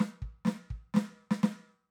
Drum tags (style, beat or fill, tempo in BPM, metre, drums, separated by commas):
fast funk, fill, 125 BPM, 4/4, snare, kick